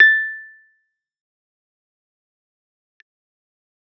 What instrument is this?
electronic keyboard